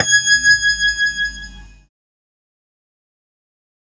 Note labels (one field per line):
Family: keyboard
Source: synthesizer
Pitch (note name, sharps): G#6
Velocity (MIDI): 100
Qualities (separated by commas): fast decay